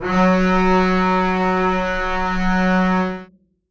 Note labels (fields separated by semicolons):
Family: string; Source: acoustic; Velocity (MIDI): 25; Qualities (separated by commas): reverb